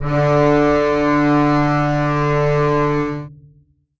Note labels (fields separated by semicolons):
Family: string; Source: acoustic; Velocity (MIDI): 50; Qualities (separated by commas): long release, reverb